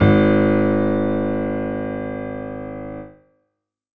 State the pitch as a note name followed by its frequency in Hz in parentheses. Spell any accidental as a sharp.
G#1 (51.91 Hz)